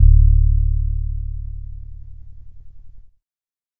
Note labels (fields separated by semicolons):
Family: keyboard; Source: electronic; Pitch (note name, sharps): D1; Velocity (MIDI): 25; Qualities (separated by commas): dark